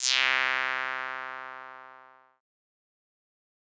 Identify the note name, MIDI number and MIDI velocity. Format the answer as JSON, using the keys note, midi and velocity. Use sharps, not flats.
{"note": "C3", "midi": 48, "velocity": 100}